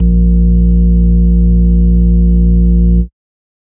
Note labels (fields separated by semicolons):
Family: organ; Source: electronic; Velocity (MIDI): 127; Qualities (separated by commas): dark